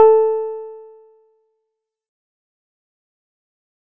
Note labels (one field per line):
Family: guitar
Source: synthesizer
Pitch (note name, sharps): A4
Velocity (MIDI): 75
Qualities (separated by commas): dark, fast decay